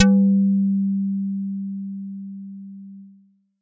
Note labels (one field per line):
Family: bass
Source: synthesizer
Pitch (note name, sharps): G3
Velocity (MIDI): 75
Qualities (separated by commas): distorted